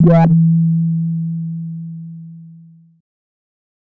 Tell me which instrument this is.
synthesizer bass